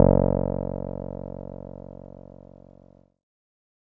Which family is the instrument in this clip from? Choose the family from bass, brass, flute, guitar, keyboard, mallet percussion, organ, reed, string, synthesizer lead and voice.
keyboard